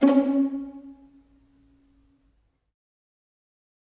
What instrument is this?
acoustic string instrument